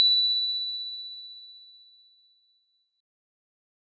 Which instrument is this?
electronic keyboard